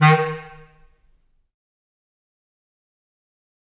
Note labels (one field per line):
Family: reed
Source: acoustic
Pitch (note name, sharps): D#3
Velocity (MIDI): 127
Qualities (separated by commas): fast decay, percussive, reverb